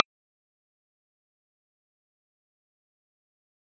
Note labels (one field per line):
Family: mallet percussion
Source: electronic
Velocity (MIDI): 75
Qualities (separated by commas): fast decay, percussive